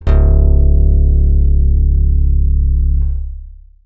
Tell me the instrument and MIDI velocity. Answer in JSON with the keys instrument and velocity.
{"instrument": "synthesizer bass", "velocity": 100}